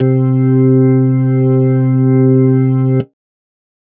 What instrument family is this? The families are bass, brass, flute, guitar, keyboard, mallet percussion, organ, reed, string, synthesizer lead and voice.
organ